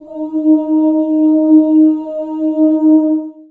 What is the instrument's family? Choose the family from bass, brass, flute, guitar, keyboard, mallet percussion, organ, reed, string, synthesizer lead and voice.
voice